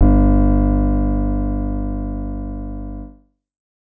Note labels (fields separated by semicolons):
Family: keyboard; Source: synthesizer; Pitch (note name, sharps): G1; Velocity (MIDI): 50